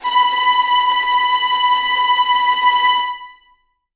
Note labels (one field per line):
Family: string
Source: acoustic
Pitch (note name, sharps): B5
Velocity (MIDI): 127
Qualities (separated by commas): bright, non-linear envelope, reverb